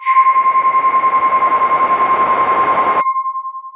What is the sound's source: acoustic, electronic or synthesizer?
synthesizer